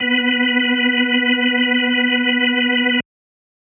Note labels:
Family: organ; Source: electronic; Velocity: 25

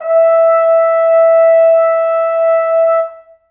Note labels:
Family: brass; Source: acoustic; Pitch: E5; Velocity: 75; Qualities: reverb

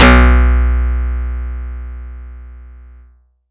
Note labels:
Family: guitar; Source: acoustic; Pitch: B1; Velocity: 100; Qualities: bright

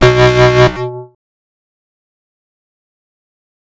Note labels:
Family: bass; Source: synthesizer; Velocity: 75; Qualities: distorted, fast decay, multiphonic

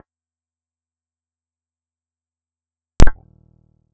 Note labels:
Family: bass; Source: synthesizer; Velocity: 75; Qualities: percussive, reverb

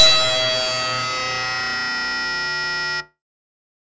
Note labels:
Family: bass; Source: synthesizer; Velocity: 100; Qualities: bright, distorted

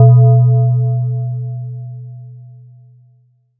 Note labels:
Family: mallet percussion; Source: electronic; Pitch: B2; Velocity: 50; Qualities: multiphonic

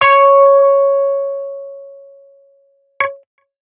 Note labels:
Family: guitar; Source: electronic; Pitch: C#5; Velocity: 25; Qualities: distorted

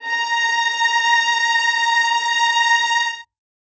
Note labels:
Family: string; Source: acoustic; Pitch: A#5; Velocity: 75; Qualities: reverb

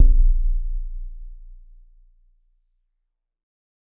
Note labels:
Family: mallet percussion; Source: acoustic; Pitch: A#0; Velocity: 100; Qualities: dark, reverb

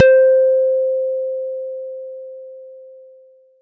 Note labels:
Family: guitar; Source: electronic; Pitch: C5; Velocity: 25

